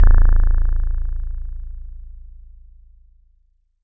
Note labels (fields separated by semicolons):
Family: bass; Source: synthesizer; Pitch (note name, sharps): A0; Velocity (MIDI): 127; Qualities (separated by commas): bright, distorted